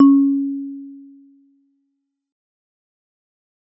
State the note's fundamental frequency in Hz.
277.2 Hz